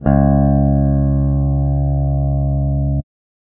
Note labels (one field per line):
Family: guitar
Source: electronic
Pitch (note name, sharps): C#2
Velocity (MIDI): 50